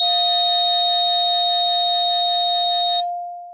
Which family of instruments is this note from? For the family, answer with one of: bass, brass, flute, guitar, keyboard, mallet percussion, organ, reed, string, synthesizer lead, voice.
mallet percussion